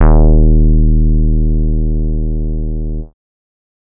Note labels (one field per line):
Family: bass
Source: synthesizer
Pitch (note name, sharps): D#1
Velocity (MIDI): 50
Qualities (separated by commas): dark